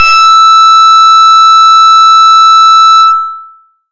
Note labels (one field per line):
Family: bass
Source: synthesizer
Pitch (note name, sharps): E6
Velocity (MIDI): 127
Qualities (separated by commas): bright, distorted, long release